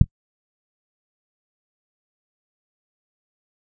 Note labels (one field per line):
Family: guitar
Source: electronic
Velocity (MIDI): 25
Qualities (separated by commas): fast decay, percussive